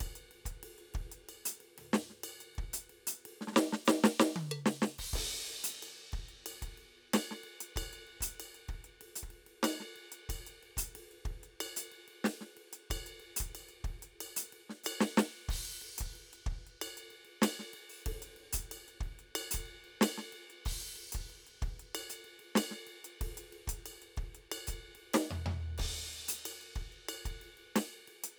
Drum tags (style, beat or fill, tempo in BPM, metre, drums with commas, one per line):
rock
beat
93 BPM
4/4
crash, ride, ride bell, closed hi-hat, open hi-hat, hi-hat pedal, percussion, snare, cross-stick, high tom, floor tom, kick